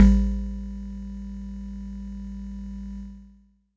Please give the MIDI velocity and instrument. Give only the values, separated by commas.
50, acoustic mallet percussion instrument